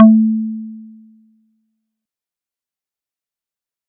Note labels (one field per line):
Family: mallet percussion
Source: acoustic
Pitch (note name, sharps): A3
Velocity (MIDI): 50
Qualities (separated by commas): dark, fast decay